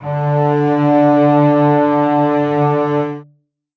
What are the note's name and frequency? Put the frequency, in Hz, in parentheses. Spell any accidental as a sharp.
D3 (146.8 Hz)